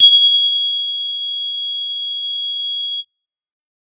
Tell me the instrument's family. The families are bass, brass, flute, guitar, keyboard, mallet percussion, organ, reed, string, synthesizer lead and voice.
bass